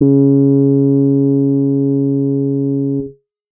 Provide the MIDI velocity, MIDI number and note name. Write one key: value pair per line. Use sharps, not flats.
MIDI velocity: 25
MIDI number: 49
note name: C#3